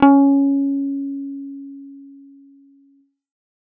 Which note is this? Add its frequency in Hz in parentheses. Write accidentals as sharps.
C#4 (277.2 Hz)